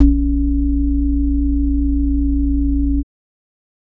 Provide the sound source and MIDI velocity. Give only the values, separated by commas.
electronic, 75